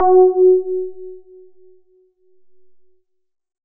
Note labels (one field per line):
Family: synthesizer lead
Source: synthesizer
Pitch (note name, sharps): F#4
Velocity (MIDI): 25